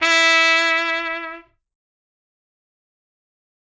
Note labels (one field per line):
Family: brass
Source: acoustic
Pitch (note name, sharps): E4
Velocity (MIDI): 50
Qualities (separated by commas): bright, fast decay